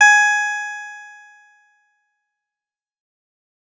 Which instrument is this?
electronic guitar